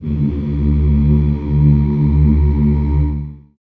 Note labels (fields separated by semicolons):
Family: voice; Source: acoustic; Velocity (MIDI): 100; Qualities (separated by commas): dark, long release, reverb